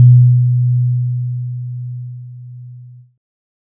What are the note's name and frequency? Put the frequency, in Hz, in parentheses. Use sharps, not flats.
B2 (123.5 Hz)